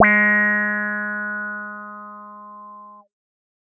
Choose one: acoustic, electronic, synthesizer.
synthesizer